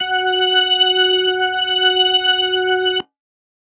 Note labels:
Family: organ; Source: electronic; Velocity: 100

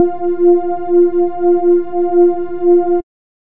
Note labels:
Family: bass; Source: synthesizer; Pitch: F4; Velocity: 50; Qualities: dark

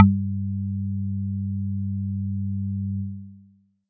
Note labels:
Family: mallet percussion; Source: acoustic; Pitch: G2; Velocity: 127

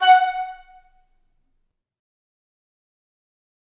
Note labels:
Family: reed; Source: acoustic; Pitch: F#5; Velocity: 50; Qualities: fast decay, reverb

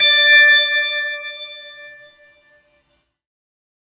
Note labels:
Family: keyboard; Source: synthesizer; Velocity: 25; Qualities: bright

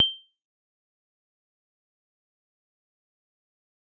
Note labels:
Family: mallet percussion; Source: acoustic; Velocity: 50; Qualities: bright, fast decay, percussive

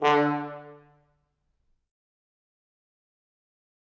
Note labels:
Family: brass; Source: acoustic; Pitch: D3; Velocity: 100; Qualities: fast decay, reverb

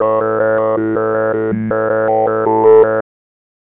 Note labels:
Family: bass; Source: synthesizer; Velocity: 127; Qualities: tempo-synced

